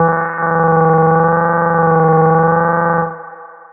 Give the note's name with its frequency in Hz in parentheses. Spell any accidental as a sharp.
E3 (164.8 Hz)